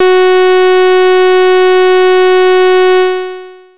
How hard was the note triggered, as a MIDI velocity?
75